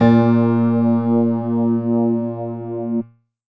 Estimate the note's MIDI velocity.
100